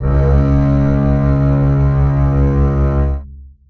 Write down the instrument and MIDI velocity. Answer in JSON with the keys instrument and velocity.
{"instrument": "acoustic string instrument", "velocity": 25}